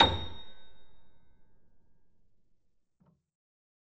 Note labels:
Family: keyboard; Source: acoustic; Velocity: 50; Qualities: reverb

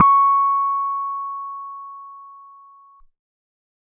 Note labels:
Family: keyboard; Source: electronic; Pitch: C#6; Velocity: 100

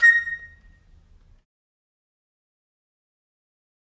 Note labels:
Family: flute; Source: acoustic; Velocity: 75; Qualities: fast decay, percussive, reverb

